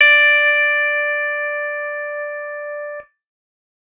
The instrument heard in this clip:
electronic guitar